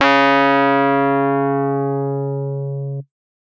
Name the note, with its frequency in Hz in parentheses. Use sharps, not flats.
C#3 (138.6 Hz)